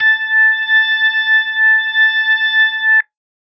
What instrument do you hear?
electronic organ